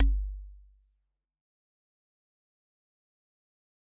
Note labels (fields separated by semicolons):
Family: mallet percussion; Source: acoustic; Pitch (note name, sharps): G1; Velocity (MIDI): 127; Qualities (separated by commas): fast decay, percussive